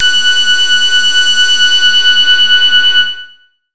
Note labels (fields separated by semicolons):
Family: bass; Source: synthesizer; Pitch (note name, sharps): F#6; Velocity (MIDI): 127; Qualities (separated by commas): bright, distorted